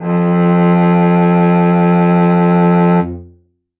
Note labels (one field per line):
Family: string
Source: acoustic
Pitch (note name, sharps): F2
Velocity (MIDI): 127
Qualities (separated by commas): reverb